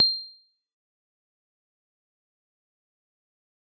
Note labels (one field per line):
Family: mallet percussion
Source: acoustic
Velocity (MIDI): 127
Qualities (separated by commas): bright, fast decay, percussive